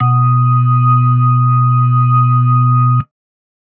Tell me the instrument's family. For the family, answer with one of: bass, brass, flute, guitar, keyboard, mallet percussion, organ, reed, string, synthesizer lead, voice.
organ